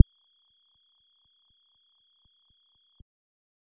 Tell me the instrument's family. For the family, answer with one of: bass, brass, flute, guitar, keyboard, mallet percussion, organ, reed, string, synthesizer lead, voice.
bass